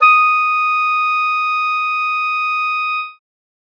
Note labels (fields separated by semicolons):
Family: reed; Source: acoustic; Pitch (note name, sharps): D#6; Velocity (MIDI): 25; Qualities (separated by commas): bright